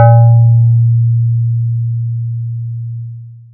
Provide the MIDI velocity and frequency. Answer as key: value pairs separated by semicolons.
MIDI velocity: 50; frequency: 116.5 Hz